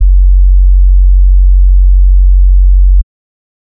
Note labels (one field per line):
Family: bass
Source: synthesizer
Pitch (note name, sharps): F#1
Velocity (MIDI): 50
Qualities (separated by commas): dark